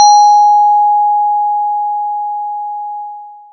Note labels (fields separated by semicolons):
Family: mallet percussion; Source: electronic; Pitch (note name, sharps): G#5; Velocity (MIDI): 25; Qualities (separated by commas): long release, multiphonic